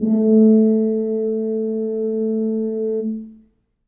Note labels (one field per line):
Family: brass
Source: acoustic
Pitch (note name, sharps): A3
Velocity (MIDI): 25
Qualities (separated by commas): dark, reverb